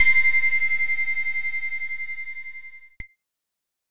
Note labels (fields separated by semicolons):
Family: keyboard; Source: electronic; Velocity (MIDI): 127; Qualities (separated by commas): bright, distorted